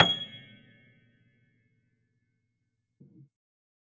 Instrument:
acoustic keyboard